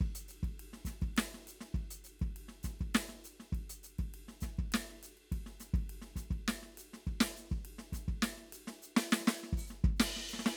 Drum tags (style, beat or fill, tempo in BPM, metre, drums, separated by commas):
rock, beat, 102 BPM, 3/4, crash, ride, closed hi-hat, open hi-hat, hi-hat pedal, snare, kick